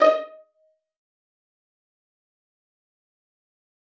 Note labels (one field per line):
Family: string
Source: acoustic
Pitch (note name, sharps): D#5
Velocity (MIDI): 25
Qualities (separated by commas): bright, fast decay, percussive, reverb